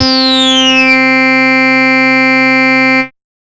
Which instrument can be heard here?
synthesizer bass